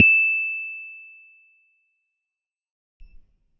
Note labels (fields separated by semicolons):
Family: keyboard; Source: electronic; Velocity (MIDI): 75; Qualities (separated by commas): fast decay